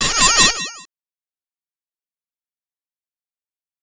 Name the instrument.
synthesizer bass